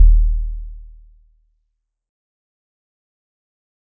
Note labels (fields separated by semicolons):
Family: guitar; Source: synthesizer; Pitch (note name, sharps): D#1; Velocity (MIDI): 50; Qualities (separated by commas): dark, fast decay